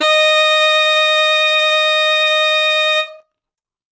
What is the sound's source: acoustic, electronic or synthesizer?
acoustic